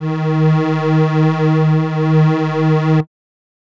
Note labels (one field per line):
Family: reed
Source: acoustic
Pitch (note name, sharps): D#3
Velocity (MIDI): 127